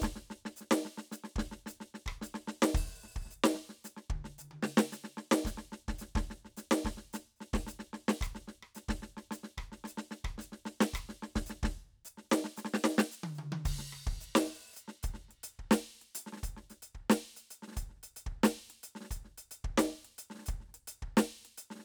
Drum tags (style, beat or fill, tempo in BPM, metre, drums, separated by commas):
prog rock, beat, 110 BPM, 5/4, crash, closed hi-hat, open hi-hat, hi-hat pedal, snare, cross-stick, high tom, kick